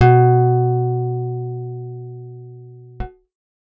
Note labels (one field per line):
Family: guitar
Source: acoustic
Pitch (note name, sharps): B2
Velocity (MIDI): 127